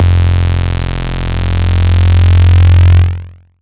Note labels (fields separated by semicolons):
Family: bass; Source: synthesizer; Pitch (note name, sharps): F1; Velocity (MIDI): 127; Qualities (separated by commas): bright, distorted